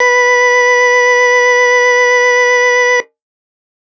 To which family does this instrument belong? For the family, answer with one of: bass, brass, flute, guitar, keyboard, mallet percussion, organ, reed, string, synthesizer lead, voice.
organ